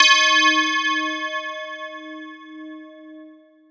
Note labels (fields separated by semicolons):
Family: mallet percussion; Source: electronic; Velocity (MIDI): 127